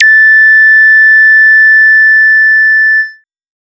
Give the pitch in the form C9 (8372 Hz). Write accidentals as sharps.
A6 (1760 Hz)